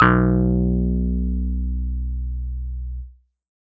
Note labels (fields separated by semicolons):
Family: keyboard; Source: electronic; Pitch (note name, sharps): B1; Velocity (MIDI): 50; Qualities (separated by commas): distorted